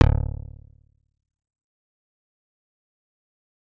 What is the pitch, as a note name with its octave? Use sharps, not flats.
D1